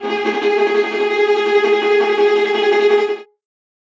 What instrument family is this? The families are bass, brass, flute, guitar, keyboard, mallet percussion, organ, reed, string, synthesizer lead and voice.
string